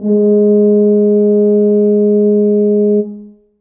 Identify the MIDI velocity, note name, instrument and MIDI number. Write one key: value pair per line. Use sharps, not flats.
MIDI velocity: 100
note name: G#3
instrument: acoustic brass instrument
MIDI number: 56